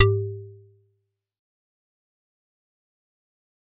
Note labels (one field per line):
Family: mallet percussion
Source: acoustic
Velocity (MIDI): 50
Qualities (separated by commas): fast decay, percussive